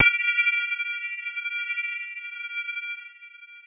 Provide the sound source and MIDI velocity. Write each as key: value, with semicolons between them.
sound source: synthesizer; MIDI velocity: 100